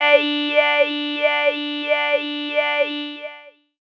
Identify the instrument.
synthesizer voice